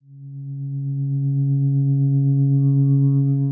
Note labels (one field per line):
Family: guitar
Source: electronic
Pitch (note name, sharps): C#3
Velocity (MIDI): 127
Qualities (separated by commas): dark, long release